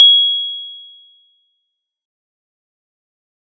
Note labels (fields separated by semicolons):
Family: mallet percussion; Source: acoustic; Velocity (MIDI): 127; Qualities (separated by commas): bright, fast decay